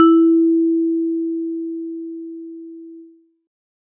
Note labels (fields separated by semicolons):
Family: mallet percussion; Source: acoustic; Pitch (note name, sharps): E4; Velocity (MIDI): 25